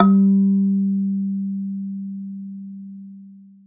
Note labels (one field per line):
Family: mallet percussion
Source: acoustic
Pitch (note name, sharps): G3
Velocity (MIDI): 100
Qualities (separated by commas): long release, reverb